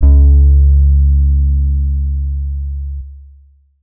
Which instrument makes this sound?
electronic guitar